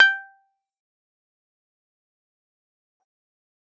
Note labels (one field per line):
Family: keyboard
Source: electronic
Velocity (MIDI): 127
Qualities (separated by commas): fast decay, percussive